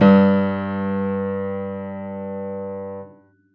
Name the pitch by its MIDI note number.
43